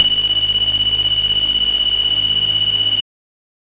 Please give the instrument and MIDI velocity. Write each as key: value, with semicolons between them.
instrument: synthesizer bass; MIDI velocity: 50